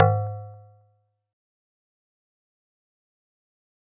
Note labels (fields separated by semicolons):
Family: mallet percussion; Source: acoustic; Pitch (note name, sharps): G#2; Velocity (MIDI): 50; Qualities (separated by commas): fast decay, percussive